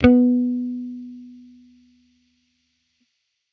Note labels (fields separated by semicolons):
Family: bass; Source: electronic; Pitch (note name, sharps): B3; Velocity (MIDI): 25